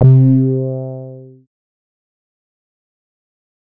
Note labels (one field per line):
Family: bass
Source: synthesizer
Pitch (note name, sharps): C3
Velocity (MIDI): 75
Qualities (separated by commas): distorted, fast decay